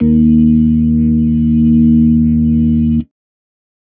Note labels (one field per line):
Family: organ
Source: electronic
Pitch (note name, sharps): D#2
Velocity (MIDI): 25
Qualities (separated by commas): dark